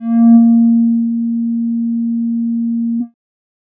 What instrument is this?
synthesizer bass